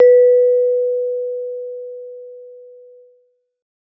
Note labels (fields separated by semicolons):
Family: mallet percussion; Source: acoustic; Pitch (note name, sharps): B4; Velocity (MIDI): 50